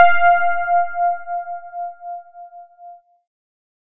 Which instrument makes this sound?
electronic keyboard